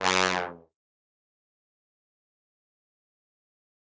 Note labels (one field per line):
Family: brass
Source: acoustic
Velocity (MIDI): 25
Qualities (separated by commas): bright, fast decay, reverb